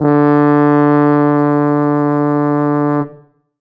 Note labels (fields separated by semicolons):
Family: brass; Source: acoustic; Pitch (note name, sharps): D3; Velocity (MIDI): 127; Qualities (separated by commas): dark